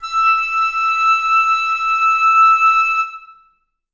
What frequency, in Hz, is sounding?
1319 Hz